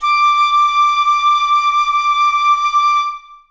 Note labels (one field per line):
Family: flute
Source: acoustic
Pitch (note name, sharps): D6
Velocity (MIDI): 100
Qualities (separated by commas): reverb